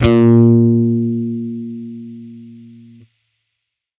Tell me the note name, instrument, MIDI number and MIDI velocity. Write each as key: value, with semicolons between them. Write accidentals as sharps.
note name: A#2; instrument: electronic bass; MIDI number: 46; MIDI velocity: 50